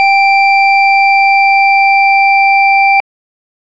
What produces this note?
electronic organ